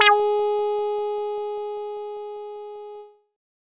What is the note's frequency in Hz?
415.3 Hz